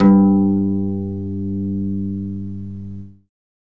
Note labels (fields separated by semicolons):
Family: guitar; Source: acoustic; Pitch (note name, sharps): G2; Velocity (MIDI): 25; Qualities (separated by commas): reverb